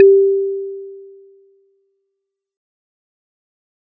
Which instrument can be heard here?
acoustic mallet percussion instrument